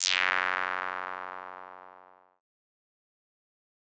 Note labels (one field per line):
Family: bass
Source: synthesizer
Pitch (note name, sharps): F#2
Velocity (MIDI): 50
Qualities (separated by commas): bright, distorted, fast decay